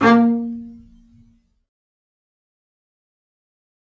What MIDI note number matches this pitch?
58